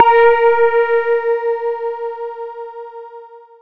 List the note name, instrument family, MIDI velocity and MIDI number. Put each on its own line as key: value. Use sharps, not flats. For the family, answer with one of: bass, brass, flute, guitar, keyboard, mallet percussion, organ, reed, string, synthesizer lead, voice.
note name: A#4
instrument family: mallet percussion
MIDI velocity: 25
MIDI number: 70